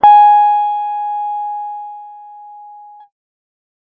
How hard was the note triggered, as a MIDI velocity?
25